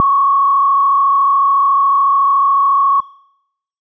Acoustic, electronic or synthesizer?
synthesizer